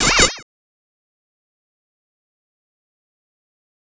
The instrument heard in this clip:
synthesizer bass